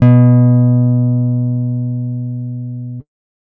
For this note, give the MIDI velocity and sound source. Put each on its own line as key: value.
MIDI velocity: 50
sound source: acoustic